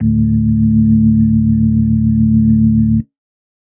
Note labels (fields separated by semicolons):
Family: organ; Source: electronic; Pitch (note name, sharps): D1; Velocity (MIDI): 25